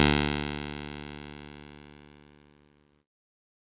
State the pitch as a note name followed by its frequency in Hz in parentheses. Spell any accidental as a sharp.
D2 (73.42 Hz)